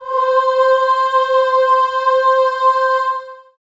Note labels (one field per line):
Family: voice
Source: acoustic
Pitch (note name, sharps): C5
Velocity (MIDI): 100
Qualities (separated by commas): reverb